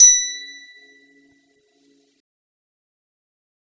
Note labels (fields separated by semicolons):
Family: guitar; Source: electronic; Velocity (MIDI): 127; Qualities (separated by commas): bright, fast decay, percussive, reverb